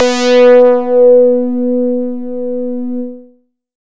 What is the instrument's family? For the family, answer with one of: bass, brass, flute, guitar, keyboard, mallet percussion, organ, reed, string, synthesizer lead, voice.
bass